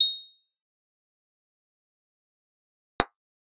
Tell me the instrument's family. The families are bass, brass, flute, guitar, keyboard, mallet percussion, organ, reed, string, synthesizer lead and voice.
guitar